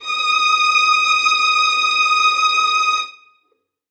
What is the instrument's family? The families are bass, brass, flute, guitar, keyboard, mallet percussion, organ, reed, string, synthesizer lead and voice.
string